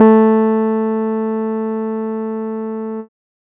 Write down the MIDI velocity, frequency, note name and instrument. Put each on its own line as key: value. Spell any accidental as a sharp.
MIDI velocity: 50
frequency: 220 Hz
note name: A3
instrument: electronic keyboard